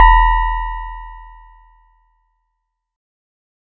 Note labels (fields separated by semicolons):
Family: mallet percussion; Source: acoustic; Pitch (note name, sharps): E1; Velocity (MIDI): 75; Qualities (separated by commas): bright